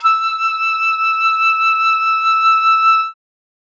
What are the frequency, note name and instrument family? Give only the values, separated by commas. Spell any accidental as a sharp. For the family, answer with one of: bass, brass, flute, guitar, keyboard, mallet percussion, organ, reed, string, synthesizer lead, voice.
1319 Hz, E6, flute